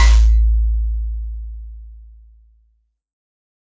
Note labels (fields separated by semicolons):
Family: keyboard; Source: synthesizer; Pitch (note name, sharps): A1; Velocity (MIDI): 127